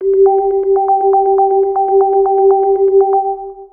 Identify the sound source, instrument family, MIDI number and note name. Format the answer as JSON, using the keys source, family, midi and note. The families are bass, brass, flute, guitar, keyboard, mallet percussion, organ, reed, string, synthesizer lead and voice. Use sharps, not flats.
{"source": "synthesizer", "family": "mallet percussion", "midi": 67, "note": "G4"}